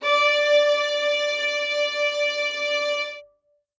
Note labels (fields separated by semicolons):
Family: string; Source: acoustic; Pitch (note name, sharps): D5; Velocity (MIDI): 127; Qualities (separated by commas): reverb